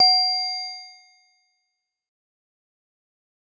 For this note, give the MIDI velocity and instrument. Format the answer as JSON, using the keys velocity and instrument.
{"velocity": 75, "instrument": "acoustic mallet percussion instrument"}